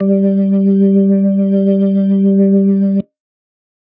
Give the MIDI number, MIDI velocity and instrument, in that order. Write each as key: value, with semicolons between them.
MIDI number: 55; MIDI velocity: 25; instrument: electronic organ